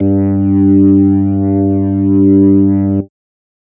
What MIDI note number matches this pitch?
43